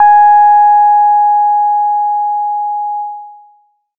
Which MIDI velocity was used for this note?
25